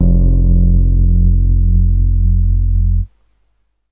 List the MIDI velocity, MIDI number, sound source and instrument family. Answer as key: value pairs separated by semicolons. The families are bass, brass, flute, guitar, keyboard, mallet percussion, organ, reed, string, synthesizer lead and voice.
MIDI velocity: 50; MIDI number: 29; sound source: electronic; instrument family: keyboard